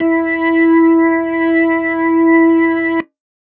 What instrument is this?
electronic organ